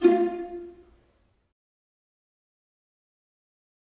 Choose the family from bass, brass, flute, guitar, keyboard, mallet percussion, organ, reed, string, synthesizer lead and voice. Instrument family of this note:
string